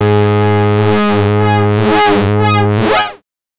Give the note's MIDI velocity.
127